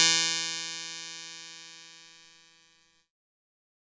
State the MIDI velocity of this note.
100